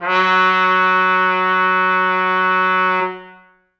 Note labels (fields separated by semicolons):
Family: brass; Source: acoustic; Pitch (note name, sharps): F#3; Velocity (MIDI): 100; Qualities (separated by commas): reverb